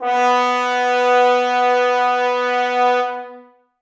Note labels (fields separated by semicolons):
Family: brass; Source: acoustic; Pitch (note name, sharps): B3; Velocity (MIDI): 127; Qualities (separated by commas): bright, long release, reverb